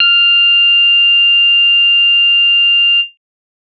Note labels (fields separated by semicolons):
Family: bass; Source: synthesizer; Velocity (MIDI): 25